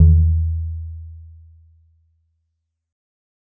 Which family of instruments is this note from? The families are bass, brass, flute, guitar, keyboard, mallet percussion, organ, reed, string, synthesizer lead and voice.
guitar